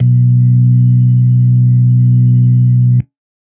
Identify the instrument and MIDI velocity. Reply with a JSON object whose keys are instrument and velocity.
{"instrument": "electronic organ", "velocity": 100}